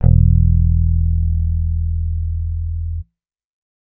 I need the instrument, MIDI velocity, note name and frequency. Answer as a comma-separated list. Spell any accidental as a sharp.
electronic bass, 50, E1, 41.2 Hz